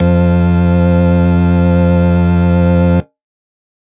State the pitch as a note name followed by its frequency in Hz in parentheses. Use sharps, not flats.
F2 (87.31 Hz)